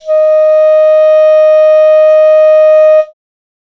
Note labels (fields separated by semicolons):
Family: reed; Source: acoustic; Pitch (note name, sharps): D#5; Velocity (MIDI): 50